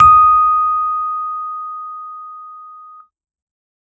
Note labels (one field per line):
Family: keyboard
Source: electronic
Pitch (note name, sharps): D#6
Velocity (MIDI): 127